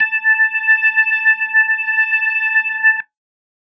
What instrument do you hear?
electronic organ